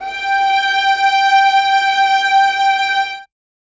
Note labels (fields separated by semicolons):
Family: string; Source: acoustic; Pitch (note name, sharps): G5; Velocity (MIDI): 75; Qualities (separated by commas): reverb